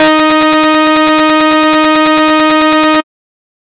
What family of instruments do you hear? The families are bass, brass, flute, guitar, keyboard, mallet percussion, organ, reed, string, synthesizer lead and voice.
bass